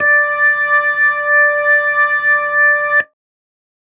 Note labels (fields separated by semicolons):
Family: organ; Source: electronic; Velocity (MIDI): 100